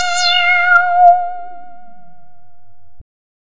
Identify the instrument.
synthesizer bass